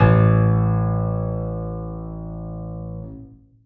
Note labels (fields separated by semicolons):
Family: keyboard; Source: acoustic; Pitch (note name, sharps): A1; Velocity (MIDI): 127; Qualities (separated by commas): reverb